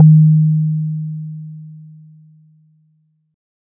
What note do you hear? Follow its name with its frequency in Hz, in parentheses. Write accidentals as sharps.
D#3 (155.6 Hz)